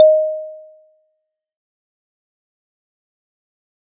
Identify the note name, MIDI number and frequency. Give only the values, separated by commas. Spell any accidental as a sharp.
D#5, 75, 622.3 Hz